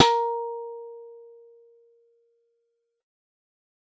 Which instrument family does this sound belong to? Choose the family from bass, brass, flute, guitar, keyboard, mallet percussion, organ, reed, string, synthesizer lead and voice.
guitar